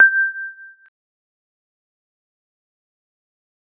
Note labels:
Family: keyboard; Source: electronic; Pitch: G6; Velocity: 25; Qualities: fast decay, percussive

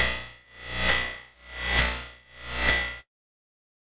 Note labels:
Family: guitar; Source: electronic; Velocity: 75

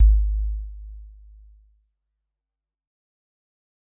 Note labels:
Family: mallet percussion; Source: acoustic; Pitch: G#1; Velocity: 75; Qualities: dark, fast decay

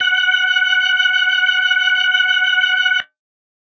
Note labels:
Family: organ; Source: electronic; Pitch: F#5; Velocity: 127; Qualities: reverb

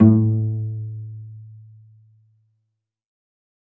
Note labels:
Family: string; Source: acoustic; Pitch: A2; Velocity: 127; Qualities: reverb

